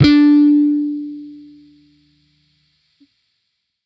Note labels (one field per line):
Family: bass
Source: electronic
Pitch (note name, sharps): D4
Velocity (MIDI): 25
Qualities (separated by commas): distorted